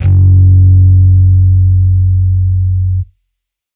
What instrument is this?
electronic bass